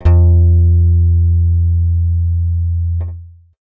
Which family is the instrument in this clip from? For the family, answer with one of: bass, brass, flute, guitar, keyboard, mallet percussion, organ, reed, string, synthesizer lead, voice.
bass